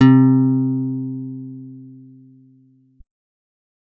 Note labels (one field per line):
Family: guitar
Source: acoustic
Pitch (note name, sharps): C3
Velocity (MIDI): 127